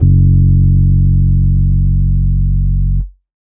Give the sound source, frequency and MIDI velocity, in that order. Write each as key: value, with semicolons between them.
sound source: electronic; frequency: 46.25 Hz; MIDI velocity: 50